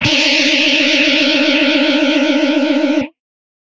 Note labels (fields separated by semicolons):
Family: guitar; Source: electronic; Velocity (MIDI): 75; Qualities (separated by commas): bright, distorted